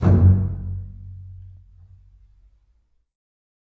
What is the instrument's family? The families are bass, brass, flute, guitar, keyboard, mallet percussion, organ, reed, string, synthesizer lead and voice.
string